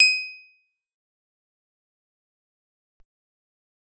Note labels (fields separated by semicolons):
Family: guitar; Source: acoustic; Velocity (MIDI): 75; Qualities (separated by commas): bright, fast decay, percussive